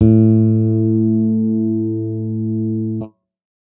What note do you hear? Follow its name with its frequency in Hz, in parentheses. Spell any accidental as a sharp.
A2 (110 Hz)